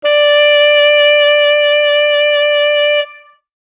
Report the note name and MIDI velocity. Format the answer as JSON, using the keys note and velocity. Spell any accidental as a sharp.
{"note": "D5", "velocity": 75}